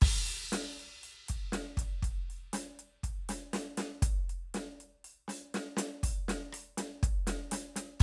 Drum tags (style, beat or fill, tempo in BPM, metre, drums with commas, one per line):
rock
beat
120 BPM
4/4
crash, closed hi-hat, snare, cross-stick, kick